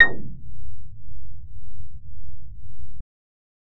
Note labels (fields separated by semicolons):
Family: bass; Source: synthesizer; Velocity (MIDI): 75